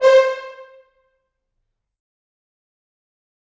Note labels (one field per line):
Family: brass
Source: acoustic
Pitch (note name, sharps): C5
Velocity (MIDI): 127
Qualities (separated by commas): bright, fast decay, percussive, reverb